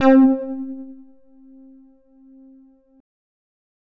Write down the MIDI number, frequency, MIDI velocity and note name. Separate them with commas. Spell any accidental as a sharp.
60, 261.6 Hz, 75, C4